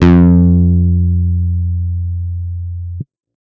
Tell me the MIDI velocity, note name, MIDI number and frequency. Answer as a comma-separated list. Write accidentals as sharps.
25, F2, 41, 87.31 Hz